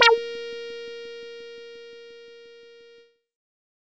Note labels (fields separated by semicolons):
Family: bass; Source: synthesizer; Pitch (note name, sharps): A#4; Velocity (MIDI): 50; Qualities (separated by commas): distorted